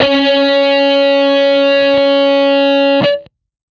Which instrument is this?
electronic guitar